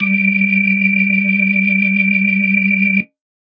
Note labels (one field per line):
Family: organ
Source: electronic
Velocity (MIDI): 25